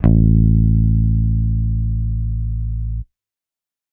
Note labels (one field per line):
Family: bass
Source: electronic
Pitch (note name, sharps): A1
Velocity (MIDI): 127